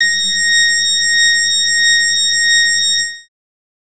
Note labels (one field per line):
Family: bass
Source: synthesizer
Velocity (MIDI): 50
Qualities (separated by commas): bright, distorted